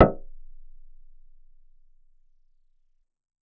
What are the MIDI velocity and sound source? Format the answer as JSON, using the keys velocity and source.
{"velocity": 50, "source": "synthesizer"}